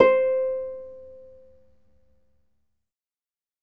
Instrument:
acoustic guitar